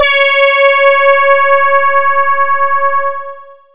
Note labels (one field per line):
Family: voice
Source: synthesizer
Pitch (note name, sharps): C#5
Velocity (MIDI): 127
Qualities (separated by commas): long release